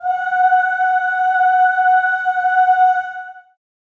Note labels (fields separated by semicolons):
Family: voice; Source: acoustic; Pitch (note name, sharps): F#5; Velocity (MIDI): 100; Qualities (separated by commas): reverb